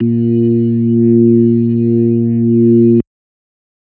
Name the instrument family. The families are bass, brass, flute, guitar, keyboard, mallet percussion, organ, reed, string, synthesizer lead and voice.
organ